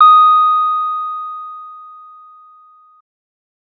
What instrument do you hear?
synthesizer bass